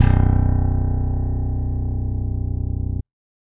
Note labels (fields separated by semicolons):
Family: bass; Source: electronic; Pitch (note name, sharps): B0; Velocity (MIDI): 100; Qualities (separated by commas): bright